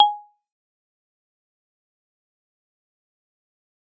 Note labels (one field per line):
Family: mallet percussion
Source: acoustic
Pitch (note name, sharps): G#5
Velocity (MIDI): 25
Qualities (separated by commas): fast decay, percussive